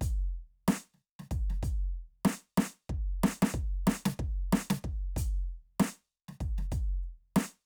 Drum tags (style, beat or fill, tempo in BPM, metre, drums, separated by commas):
hip-hop, beat, 94 BPM, 4/4, closed hi-hat, snare, kick